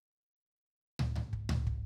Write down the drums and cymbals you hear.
high tom, floor tom and kick